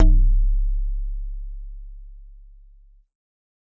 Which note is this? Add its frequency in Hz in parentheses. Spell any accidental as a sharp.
C#1 (34.65 Hz)